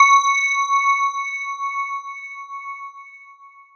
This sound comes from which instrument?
electronic mallet percussion instrument